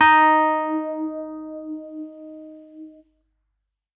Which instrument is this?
electronic keyboard